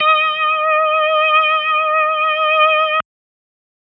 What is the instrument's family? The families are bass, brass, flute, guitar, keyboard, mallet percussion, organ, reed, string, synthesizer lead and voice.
organ